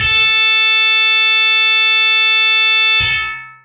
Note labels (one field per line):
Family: guitar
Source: electronic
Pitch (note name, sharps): A4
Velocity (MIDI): 50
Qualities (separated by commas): bright, distorted, long release